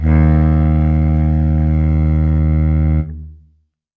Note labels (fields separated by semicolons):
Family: reed; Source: acoustic; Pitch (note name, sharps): D#2; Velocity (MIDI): 75; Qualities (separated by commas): reverb